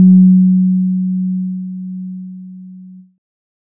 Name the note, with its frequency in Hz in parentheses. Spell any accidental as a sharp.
F#3 (185 Hz)